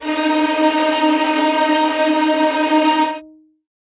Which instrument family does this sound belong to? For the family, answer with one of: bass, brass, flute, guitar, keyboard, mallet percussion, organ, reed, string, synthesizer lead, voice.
string